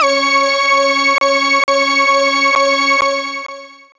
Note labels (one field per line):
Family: synthesizer lead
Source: synthesizer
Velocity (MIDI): 75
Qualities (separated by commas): bright, long release